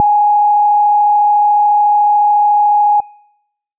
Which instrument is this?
synthesizer bass